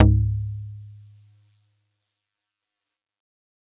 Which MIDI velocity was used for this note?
25